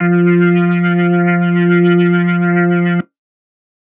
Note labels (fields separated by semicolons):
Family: organ; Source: electronic; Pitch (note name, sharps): F3; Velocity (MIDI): 100; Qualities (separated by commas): distorted